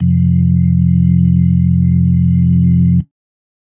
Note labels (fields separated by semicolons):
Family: organ; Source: electronic; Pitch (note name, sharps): F1; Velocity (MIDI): 50; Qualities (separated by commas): dark